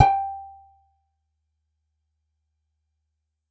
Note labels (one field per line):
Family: guitar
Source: acoustic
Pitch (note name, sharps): G5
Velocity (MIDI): 25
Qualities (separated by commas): percussive